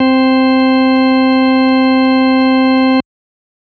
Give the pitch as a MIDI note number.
60